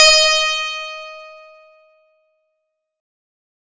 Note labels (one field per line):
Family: guitar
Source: acoustic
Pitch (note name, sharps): D#5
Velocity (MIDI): 127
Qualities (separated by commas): bright, distorted